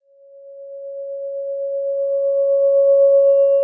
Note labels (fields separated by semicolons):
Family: guitar; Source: electronic; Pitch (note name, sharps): C#5; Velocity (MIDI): 50; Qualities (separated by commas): dark, long release